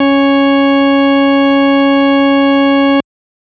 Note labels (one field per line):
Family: organ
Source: electronic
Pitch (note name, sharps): C#4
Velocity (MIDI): 25